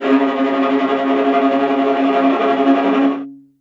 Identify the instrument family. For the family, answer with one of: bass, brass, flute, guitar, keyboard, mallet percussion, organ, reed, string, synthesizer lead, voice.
string